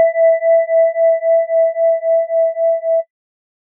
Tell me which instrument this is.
electronic organ